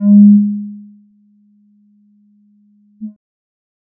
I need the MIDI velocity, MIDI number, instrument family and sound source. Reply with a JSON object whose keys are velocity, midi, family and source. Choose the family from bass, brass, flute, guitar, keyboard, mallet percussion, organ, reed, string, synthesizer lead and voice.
{"velocity": 25, "midi": 56, "family": "bass", "source": "synthesizer"}